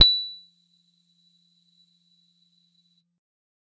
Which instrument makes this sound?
electronic guitar